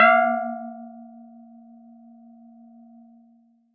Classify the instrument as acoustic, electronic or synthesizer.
acoustic